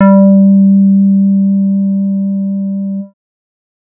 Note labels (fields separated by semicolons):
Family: bass; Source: synthesizer; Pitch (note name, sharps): G3; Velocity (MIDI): 127; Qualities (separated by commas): dark